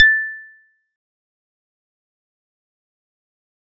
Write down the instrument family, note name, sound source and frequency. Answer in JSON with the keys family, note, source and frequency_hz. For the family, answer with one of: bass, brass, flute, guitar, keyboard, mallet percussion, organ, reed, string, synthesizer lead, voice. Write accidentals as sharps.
{"family": "mallet percussion", "note": "A6", "source": "acoustic", "frequency_hz": 1760}